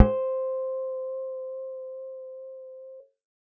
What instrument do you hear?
synthesizer bass